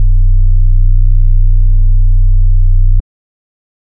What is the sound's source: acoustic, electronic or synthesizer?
electronic